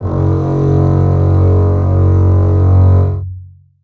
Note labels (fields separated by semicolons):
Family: string; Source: acoustic; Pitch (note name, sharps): F#1; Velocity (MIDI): 100; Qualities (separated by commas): long release, reverb